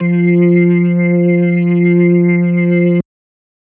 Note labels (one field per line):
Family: organ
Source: electronic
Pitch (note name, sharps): F3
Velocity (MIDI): 100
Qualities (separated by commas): distorted